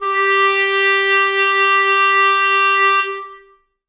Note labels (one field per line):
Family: reed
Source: acoustic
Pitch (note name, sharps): G4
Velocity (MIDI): 127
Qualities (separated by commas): reverb